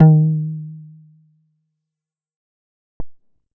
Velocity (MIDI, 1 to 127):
75